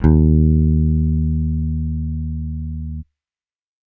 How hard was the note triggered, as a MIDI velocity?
25